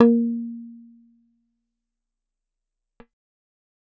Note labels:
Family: guitar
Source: acoustic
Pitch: A#3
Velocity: 25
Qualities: dark, fast decay

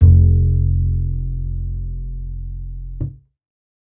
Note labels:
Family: bass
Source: acoustic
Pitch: F1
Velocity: 25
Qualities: dark

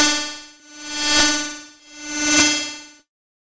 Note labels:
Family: guitar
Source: electronic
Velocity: 50

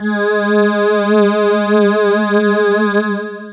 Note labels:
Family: voice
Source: synthesizer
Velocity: 50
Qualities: distorted, long release

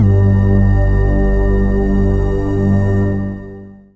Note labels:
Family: synthesizer lead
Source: synthesizer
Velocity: 25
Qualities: long release

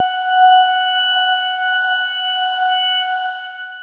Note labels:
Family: keyboard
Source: electronic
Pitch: F#5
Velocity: 25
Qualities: long release

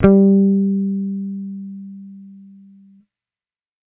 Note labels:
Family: bass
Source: electronic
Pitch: G3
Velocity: 75

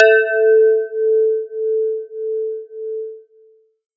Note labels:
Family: guitar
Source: synthesizer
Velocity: 50

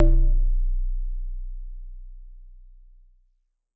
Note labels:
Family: mallet percussion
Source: acoustic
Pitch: B0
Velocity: 75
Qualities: dark, reverb

